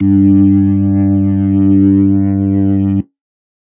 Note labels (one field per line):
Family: organ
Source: electronic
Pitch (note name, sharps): G2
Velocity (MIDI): 75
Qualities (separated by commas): distorted